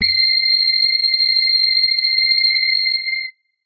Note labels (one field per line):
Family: guitar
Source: electronic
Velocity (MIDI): 100